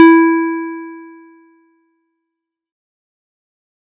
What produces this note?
electronic keyboard